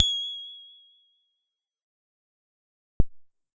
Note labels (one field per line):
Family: bass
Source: synthesizer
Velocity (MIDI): 50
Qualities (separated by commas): fast decay